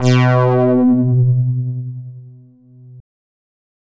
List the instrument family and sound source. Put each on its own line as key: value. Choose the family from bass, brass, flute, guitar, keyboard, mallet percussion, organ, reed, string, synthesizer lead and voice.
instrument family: bass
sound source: synthesizer